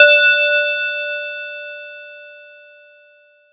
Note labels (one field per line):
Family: mallet percussion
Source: acoustic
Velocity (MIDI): 127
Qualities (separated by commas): multiphonic